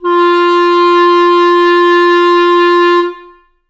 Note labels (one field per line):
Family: reed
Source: acoustic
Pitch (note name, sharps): F4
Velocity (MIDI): 127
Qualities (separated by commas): reverb